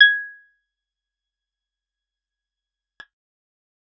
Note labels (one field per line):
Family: guitar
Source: acoustic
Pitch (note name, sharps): G#6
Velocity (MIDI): 50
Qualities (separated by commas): fast decay, percussive